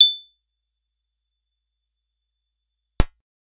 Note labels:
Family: guitar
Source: acoustic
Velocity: 75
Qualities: percussive

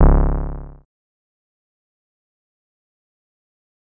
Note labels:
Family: synthesizer lead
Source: synthesizer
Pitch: C#1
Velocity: 127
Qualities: distorted, fast decay

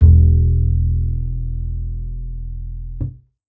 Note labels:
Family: bass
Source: acoustic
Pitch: E1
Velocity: 50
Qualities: dark

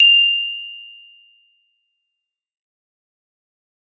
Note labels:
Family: mallet percussion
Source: acoustic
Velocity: 100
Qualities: bright, fast decay

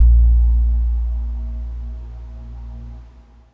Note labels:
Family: guitar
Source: electronic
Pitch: A#1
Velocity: 50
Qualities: dark

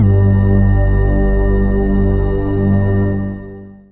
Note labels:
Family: synthesizer lead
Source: synthesizer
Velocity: 127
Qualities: long release

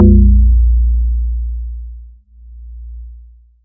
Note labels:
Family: guitar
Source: synthesizer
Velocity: 50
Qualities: dark, long release

